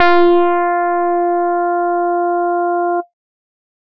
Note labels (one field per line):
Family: bass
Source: synthesizer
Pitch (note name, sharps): F4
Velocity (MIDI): 127